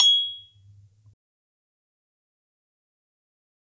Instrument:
acoustic mallet percussion instrument